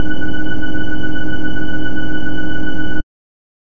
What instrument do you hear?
synthesizer bass